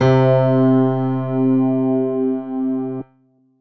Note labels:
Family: keyboard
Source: electronic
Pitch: C3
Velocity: 100

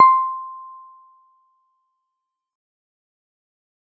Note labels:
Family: keyboard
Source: electronic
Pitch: C6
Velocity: 25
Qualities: fast decay, percussive

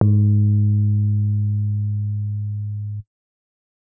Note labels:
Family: keyboard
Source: electronic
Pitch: G#2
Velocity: 50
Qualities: dark, distorted

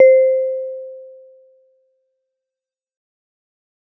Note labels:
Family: mallet percussion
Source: acoustic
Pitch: C5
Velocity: 75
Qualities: dark, fast decay

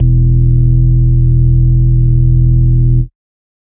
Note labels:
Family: organ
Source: electronic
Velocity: 127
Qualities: dark

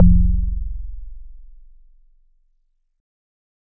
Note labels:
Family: organ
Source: electronic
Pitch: F0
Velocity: 75

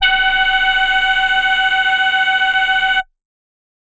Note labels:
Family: voice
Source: synthesizer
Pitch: F#5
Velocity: 50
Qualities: multiphonic

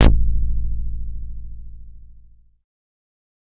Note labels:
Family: bass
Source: synthesizer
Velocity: 100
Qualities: distorted

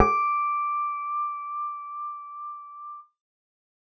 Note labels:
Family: bass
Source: synthesizer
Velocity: 75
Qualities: reverb

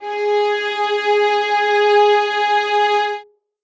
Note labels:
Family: string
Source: acoustic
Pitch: G#4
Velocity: 75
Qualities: reverb

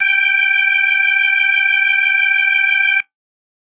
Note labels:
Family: organ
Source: electronic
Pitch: G5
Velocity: 75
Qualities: bright

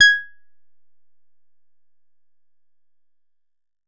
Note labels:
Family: guitar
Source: synthesizer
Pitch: G#6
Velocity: 100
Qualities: percussive

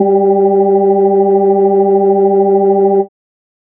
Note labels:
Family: organ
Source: electronic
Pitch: G3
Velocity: 50

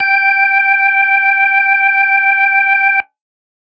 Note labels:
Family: organ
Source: electronic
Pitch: G5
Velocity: 75

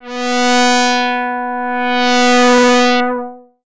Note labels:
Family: bass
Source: synthesizer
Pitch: B3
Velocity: 127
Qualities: bright, distorted, long release, tempo-synced

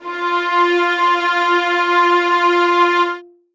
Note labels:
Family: string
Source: acoustic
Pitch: F4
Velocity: 50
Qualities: reverb

